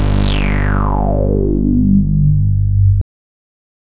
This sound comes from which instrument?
synthesizer bass